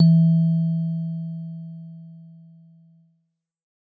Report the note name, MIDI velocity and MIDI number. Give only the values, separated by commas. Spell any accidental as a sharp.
E3, 100, 52